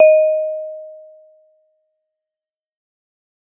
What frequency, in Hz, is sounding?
622.3 Hz